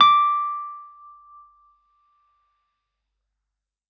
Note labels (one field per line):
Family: keyboard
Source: electronic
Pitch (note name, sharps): D6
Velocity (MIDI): 127